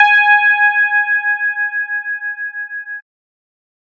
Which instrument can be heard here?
synthesizer bass